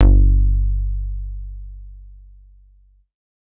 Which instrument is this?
synthesizer bass